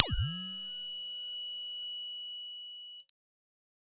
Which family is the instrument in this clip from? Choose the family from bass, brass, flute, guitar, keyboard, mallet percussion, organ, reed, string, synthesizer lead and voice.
bass